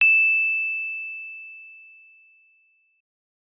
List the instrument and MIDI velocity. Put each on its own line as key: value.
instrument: electronic keyboard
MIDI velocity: 75